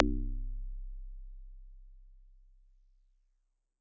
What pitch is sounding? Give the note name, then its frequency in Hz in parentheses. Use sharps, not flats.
C1 (32.7 Hz)